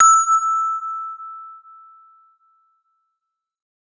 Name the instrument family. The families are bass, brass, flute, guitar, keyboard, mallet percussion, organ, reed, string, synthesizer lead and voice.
mallet percussion